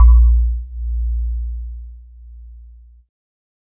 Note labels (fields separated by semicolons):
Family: keyboard; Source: electronic; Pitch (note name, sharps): A#1; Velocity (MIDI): 75; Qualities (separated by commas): multiphonic